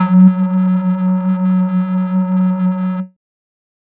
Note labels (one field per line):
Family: flute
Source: synthesizer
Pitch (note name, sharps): F#3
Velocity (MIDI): 100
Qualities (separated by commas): distorted